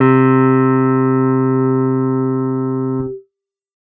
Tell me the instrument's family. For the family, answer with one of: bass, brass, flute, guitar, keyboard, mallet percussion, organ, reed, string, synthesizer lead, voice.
guitar